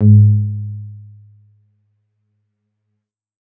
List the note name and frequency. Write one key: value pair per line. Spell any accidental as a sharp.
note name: G#2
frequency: 103.8 Hz